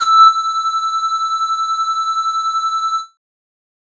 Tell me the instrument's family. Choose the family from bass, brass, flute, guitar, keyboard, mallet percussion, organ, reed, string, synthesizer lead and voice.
flute